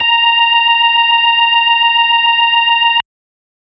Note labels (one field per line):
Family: organ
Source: electronic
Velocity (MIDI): 75